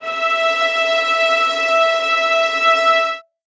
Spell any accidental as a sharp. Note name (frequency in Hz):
E5 (659.3 Hz)